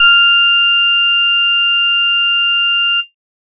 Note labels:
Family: bass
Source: synthesizer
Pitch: F6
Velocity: 25

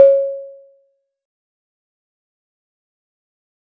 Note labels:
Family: mallet percussion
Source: acoustic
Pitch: C#5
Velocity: 50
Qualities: fast decay, percussive

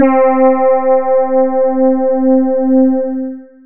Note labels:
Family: voice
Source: synthesizer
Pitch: C4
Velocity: 127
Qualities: dark, long release

